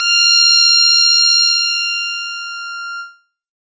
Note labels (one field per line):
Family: keyboard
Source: electronic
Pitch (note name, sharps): F6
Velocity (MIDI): 75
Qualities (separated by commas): multiphonic